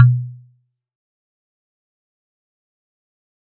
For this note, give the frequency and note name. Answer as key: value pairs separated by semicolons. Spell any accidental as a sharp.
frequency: 123.5 Hz; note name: B2